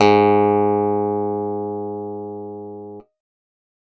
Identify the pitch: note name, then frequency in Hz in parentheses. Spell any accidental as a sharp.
G#2 (103.8 Hz)